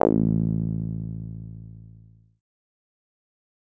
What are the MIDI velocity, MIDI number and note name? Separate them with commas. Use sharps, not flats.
50, 33, A1